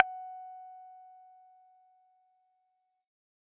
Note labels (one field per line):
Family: bass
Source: synthesizer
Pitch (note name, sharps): F#5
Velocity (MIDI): 50